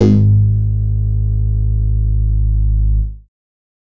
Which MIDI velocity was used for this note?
100